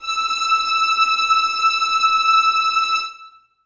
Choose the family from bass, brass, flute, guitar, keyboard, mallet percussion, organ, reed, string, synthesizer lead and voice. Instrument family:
string